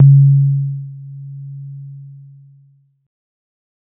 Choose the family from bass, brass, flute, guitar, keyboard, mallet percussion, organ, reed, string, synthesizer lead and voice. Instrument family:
keyboard